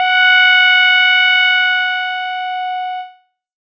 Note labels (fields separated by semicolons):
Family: keyboard; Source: electronic; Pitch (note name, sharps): F#5; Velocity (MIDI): 50; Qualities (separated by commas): distorted, multiphonic